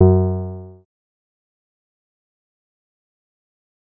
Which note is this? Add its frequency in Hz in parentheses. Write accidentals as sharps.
F#2 (92.5 Hz)